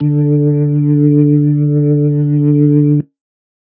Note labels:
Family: organ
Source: electronic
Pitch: D3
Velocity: 75

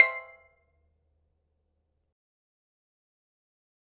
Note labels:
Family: mallet percussion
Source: acoustic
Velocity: 127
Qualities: fast decay, percussive, reverb

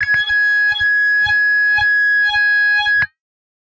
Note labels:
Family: guitar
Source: electronic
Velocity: 25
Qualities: bright, distorted

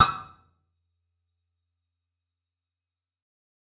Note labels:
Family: guitar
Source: electronic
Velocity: 50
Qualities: fast decay, percussive, reverb

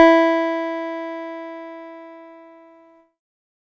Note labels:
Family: keyboard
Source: electronic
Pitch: E4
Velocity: 127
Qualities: distorted

